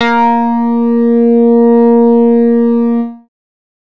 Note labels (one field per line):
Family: bass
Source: synthesizer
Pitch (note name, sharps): A#3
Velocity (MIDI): 50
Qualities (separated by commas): distorted